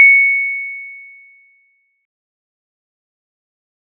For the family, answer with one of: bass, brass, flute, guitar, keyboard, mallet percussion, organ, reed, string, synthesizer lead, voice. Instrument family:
keyboard